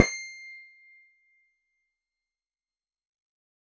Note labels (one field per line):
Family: keyboard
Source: electronic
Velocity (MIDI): 25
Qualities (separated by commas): fast decay, percussive